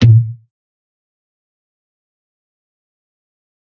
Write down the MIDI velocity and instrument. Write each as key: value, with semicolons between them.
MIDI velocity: 25; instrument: electronic guitar